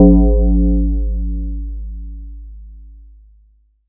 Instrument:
electronic mallet percussion instrument